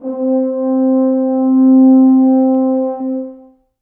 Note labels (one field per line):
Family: brass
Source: acoustic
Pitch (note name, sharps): C4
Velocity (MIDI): 75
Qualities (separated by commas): dark, long release, reverb